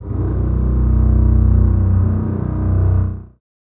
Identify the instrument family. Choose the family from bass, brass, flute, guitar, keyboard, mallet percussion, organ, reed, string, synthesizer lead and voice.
string